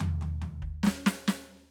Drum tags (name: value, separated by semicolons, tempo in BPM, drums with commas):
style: half-time rock; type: fill; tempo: 140 BPM; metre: 4/4; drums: snare, high tom, floor tom, kick